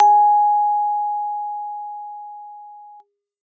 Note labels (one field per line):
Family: keyboard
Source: acoustic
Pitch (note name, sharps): G#5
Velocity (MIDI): 75